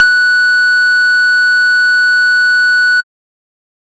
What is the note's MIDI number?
90